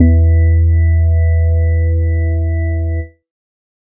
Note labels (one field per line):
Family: organ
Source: electronic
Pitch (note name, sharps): E2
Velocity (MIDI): 75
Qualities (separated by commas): dark